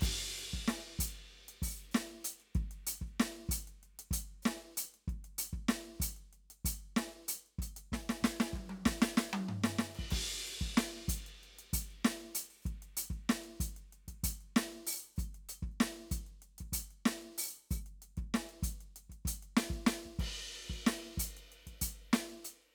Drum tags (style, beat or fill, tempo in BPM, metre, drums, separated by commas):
rock, beat, 95 BPM, 4/4, crash, ride, closed hi-hat, open hi-hat, hi-hat pedal, snare, high tom, floor tom, kick